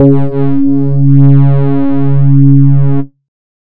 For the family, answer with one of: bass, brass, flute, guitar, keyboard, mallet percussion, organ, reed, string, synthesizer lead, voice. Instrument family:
bass